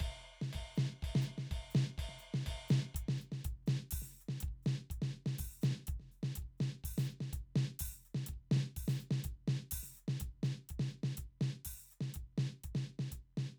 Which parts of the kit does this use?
ride, closed hi-hat, open hi-hat, hi-hat pedal, snare and kick